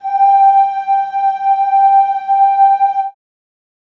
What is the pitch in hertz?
784 Hz